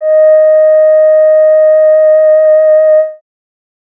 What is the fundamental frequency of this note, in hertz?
622.3 Hz